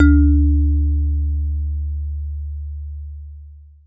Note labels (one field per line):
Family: mallet percussion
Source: acoustic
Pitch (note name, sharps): D2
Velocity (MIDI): 100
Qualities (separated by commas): dark, long release, reverb